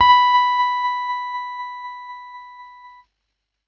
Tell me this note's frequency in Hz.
987.8 Hz